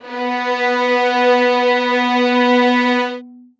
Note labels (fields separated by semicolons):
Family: string; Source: acoustic; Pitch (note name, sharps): B3; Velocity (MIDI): 100; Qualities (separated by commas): long release, reverb